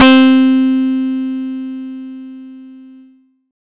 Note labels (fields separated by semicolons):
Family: guitar; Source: acoustic; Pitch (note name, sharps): C4; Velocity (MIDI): 100; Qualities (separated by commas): bright